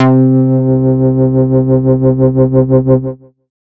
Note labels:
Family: bass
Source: synthesizer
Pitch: C3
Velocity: 25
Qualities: distorted

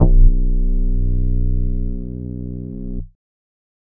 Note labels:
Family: flute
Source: synthesizer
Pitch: B0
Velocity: 100

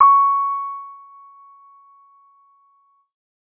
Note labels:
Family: keyboard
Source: electronic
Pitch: C#6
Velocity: 75

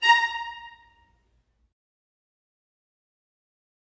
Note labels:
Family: string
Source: acoustic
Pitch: A#5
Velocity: 50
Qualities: fast decay, reverb

